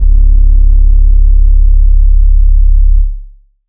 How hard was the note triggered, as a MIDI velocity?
75